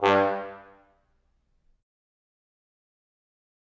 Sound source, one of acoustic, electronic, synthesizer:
acoustic